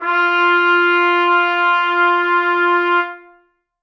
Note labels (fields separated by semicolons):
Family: brass; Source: acoustic; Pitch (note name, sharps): F4; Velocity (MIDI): 100; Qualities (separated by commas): reverb